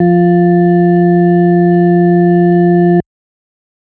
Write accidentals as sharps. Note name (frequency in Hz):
F3 (174.6 Hz)